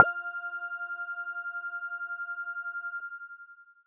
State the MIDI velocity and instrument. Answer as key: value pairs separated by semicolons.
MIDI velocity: 75; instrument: electronic mallet percussion instrument